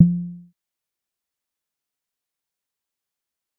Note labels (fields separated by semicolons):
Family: bass; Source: synthesizer; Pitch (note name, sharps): F3; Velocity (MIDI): 25; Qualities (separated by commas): dark, fast decay, percussive